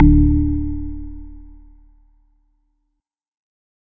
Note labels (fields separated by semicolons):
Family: organ; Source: electronic; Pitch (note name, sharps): D1; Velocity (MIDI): 75